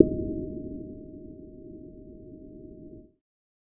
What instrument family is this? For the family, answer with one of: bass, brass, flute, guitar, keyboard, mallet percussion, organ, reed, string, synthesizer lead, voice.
bass